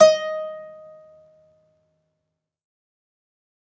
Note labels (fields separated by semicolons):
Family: guitar; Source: acoustic; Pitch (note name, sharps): D#5; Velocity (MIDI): 25; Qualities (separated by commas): fast decay, reverb